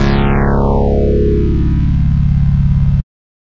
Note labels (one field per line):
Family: bass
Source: synthesizer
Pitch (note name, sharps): C#0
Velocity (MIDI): 100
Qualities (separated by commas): bright, distorted